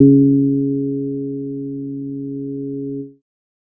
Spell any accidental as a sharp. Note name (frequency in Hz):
C#3 (138.6 Hz)